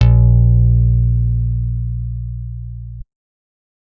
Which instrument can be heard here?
acoustic guitar